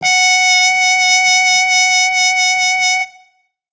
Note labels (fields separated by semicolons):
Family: brass; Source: acoustic; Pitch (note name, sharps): F#5; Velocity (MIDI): 100; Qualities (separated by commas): bright